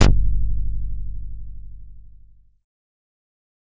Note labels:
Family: bass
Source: synthesizer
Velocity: 50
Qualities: distorted, fast decay

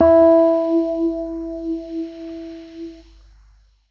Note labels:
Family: keyboard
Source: electronic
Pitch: E4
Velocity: 50

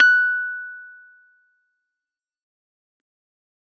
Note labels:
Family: keyboard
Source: electronic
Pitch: F#6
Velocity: 100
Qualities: fast decay

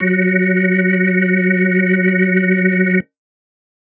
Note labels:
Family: organ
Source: electronic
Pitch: F#3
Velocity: 100

